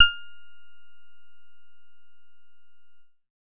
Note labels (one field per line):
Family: bass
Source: synthesizer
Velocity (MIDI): 25